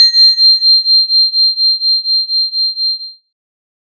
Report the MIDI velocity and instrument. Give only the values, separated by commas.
75, synthesizer lead